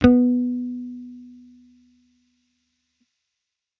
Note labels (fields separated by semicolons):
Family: bass; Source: electronic; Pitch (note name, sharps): B3; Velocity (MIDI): 25; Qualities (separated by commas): distorted